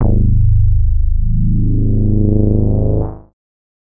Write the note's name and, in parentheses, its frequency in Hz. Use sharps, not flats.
G#0 (25.96 Hz)